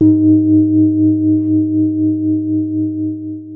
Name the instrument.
electronic keyboard